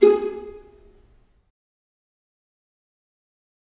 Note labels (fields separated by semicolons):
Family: string; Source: acoustic; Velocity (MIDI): 50; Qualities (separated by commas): dark, fast decay, percussive, reverb